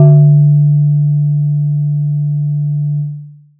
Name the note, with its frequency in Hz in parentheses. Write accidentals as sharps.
D3 (146.8 Hz)